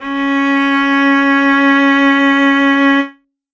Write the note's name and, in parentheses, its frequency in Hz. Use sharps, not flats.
C#4 (277.2 Hz)